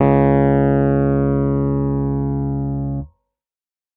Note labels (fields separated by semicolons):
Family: keyboard; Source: electronic; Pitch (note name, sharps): C#2; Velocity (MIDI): 100; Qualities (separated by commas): distorted